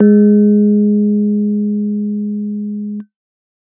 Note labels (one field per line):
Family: keyboard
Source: electronic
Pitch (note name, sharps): G#3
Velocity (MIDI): 25